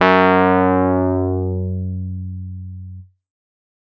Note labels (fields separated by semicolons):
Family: keyboard; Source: electronic; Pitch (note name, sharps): F#2; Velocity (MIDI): 100; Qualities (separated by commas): distorted